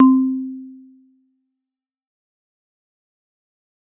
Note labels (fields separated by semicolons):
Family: mallet percussion; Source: acoustic; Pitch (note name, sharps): C4; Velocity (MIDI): 100; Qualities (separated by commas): dark, fast decay